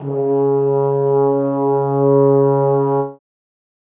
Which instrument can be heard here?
acoustic brass instrument